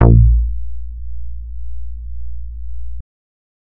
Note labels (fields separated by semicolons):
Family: bass; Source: synthesizer; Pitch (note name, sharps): A#1; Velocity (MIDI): 100; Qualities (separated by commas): distorted